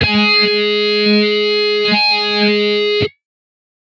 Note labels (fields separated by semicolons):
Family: guitar; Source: synthesizer; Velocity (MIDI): 25; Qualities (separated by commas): bright, distorted